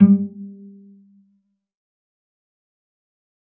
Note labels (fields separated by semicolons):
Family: string; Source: acoustic; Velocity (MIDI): 25; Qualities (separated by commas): dark, fast decay, percussive, reverb